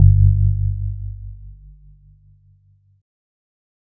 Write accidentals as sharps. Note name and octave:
G1